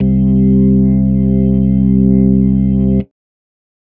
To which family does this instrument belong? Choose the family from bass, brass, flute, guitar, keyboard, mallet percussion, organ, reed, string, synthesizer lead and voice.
organ